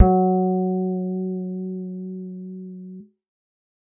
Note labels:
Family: bass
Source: synthesizer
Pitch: F#3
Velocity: 75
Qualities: dark, reverb

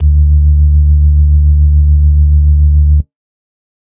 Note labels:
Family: organ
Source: electronic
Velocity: 100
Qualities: dark

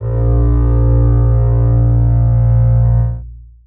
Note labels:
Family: string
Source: acoustic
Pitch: A#1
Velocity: 75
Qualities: long release, reverb

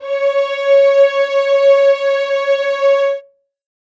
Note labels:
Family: string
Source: acoustic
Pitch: C#5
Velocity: 50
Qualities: reverb

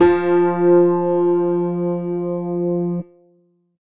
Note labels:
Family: keyboard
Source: electronic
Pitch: F3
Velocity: 100

